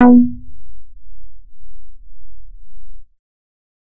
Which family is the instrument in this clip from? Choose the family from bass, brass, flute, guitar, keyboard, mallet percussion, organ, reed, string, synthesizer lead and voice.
bass